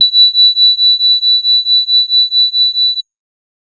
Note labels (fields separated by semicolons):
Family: organ; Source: electronic; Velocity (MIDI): 25; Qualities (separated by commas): bright